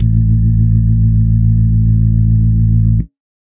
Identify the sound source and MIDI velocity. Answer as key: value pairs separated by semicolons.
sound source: electronic; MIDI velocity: 100